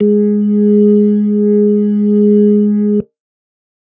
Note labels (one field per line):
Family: organ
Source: electronic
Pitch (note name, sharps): G#3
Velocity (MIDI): 25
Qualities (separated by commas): dark